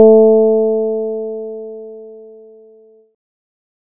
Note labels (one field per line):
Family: bass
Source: synthesizer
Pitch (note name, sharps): A3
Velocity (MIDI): 50